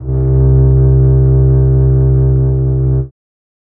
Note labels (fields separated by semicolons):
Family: string; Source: acoustic; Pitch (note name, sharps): C2; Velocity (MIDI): 25; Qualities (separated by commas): dark, reverb